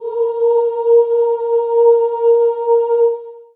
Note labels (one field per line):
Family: voice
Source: acoustic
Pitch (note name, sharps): A#4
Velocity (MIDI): 100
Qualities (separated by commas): long release, reverb